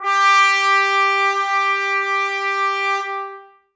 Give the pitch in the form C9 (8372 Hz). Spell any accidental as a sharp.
G4 (392 Hz)